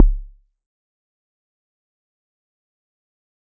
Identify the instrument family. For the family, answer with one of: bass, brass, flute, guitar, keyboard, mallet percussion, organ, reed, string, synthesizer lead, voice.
mallet percussion